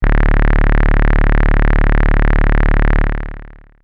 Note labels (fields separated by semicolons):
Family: bass; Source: synthesizer; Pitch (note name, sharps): D1; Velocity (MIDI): 50; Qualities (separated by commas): bright, distorted, long release